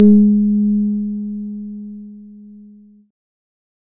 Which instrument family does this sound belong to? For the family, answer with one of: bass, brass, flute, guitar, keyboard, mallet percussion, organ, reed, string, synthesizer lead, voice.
keyboard